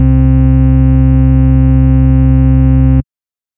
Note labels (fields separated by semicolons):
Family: bass; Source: synthesizer; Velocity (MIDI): 127; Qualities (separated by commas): distorted